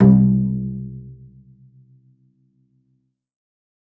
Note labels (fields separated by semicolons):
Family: string; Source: acoustic; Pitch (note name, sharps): C2; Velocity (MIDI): 127; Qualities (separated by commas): dark, reverb